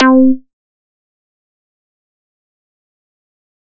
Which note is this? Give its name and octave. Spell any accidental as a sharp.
C4